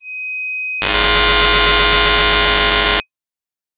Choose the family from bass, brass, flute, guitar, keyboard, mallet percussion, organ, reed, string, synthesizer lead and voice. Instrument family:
voice